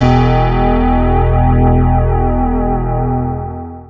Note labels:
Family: guitar; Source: electronic; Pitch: E1; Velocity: 75; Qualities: long release, multiphonic, non-linear envelope

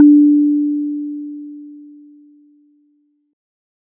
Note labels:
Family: mallet percussion; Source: acoustic; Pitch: D4; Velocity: 25

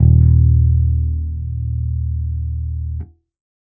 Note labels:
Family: bass; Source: electronic; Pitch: D#1; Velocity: 100

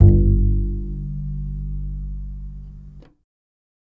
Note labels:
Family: bass; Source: electronic; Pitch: G1; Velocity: 25; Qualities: reverb

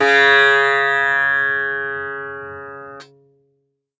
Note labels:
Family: guitar; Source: acoustic; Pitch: C#3; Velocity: 50; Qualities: bright, multiphonic, reverb

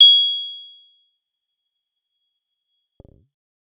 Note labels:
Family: bass; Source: synthesizer; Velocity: 100; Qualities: bright, percussive

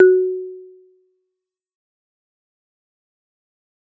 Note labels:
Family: mallet percussion; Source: acoustic; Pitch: F#4; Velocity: 50; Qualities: fast decay, percussive

